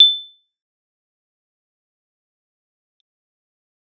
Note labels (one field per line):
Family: keyboard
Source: electronic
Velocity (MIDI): 75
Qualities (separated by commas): bright, fast decay, percussive